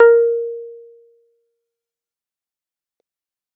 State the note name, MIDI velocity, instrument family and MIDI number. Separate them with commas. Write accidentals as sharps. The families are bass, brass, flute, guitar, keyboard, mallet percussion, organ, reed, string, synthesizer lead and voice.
A#4, 50, keyboard, 70